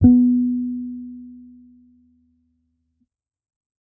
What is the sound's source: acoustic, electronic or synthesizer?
electronic